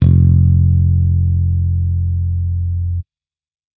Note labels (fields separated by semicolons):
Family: bass; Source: electronic; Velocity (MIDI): 100